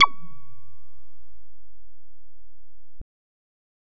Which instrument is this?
synthesizer bass